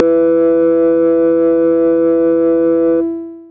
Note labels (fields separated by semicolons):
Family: bass; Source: synthesizer; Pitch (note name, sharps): E3; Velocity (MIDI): 127; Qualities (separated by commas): long release, multiphonic